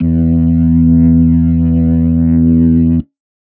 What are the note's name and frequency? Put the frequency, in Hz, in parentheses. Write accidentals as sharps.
E2 (82.41 Hz)